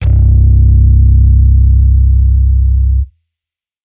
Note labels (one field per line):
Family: bass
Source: electronic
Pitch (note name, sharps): C1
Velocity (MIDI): 127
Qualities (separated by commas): distorted